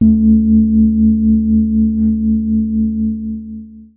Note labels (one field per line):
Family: keyboard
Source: electronic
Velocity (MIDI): 25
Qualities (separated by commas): dark, long release, reverb